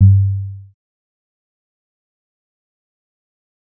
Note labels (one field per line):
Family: bass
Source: synthesizer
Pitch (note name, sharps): G2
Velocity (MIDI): 25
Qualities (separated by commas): dark, fast decay, percussive